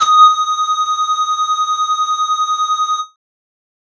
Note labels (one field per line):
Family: flute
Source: synthesizer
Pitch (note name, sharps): D#6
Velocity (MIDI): 75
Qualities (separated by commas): distorted